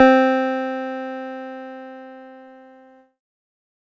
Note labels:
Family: keyboard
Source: electronic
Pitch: C4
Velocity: 100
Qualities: distorted

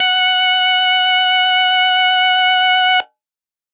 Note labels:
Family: organ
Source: electronic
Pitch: F#5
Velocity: 100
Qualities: bright, distorted

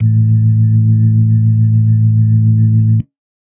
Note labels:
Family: organ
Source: electronic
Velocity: 100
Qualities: dark

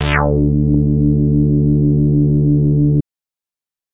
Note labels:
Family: bass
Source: synthesizer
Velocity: 75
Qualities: distorted

